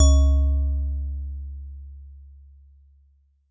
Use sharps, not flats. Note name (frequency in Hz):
C#2 (69.3 Hz)